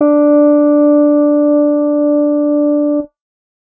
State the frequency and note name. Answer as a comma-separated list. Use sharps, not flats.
293.7 Hz, D4